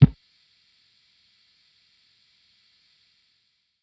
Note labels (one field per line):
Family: bass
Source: electronic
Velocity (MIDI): 25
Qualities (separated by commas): distorted, percussive